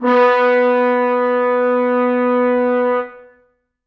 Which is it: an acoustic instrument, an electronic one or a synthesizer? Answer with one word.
acoustic